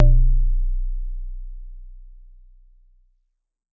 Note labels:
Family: mallet percussion; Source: acoustic; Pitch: B0; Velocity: 100; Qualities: dark

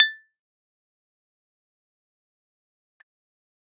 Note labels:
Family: keyboard; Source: electronic; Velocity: 50; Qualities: fast decay, percussive

